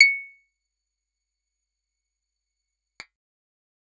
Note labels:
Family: guitar; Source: acoustic; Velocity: 100; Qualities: fast decay, percussive

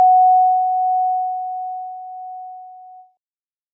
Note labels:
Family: keyboard; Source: electronic; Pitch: F#5; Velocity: 127; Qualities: multiphonic

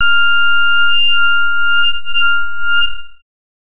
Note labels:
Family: bass; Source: synthesizer; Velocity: 50; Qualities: bright, distorted, non-linear envelope

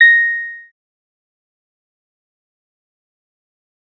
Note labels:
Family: bass; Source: synthesizer; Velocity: 75; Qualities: fast decay, percussive

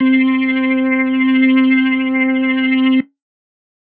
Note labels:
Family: organ; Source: electronic; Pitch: C4; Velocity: 25; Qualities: distorted

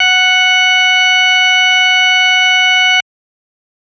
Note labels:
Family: organ; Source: electronic; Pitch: F#5; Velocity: 127

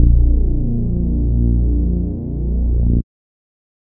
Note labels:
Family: bass; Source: synthesizer; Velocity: 50; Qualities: dark

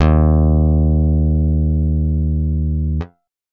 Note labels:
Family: guitar; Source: acoustic; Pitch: D#2; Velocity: 75

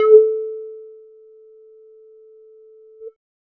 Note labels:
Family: bass; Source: synthesizer; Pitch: A4; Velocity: 25; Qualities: dark, distorted

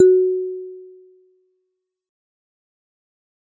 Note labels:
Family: mallet percussion; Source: acoustic; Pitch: F#4; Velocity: 25; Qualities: fast decay

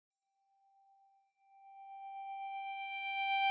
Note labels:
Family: guitar; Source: electronic; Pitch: G5; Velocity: 100; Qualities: long release

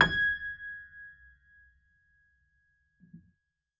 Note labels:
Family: keyboard; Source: acoustic; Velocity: 100

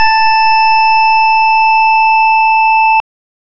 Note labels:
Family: organ; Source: electronic; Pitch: A5; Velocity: 100

